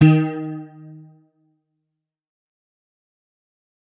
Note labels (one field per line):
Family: guitar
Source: electronic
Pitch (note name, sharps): D#3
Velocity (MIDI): 25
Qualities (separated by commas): fast decay